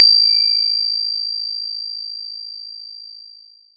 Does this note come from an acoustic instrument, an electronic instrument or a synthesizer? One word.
electronic